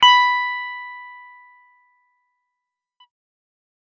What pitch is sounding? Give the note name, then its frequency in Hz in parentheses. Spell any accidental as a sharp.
B5 (987.8 Hz)